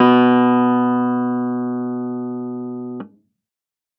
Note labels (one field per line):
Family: keyboard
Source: electronic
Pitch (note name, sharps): B2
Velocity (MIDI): 25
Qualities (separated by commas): distorted